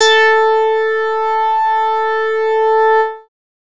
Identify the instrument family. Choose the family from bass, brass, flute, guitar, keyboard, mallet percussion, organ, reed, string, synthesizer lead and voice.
bass